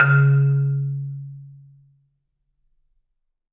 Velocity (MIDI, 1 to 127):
127